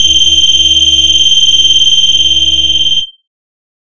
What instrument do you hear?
synthesizer bass